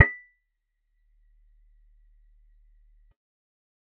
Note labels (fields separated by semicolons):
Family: guitar; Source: acoustic; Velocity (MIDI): 25; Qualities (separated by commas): percussive